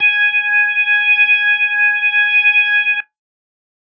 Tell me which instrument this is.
electronic organ